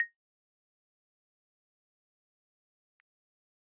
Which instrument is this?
electronic keyboard